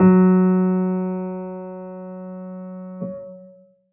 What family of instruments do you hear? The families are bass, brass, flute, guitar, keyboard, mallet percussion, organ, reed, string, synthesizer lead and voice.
keyboard